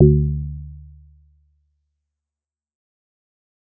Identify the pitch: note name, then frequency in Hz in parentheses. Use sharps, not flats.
D2 (73.42 Hz)